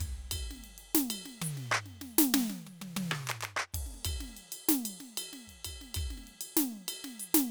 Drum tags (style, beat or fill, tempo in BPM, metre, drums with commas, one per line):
Afro-Cuban
beat
128 BPM
4/4
ride, ride bell, hi-hat pedal, percussion, snare, cross-stick, high tom, mid tom, kick